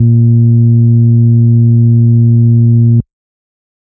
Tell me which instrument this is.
electronic organ